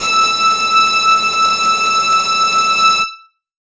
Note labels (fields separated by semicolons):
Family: guitar; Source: electronic; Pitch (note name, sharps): E6; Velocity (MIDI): 25; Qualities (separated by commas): distorted